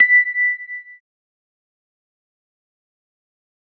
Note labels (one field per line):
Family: organ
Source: electronic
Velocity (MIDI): 127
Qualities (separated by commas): fast decay